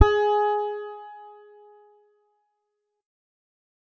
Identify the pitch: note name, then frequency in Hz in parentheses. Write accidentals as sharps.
G#4 (415.3 Hz)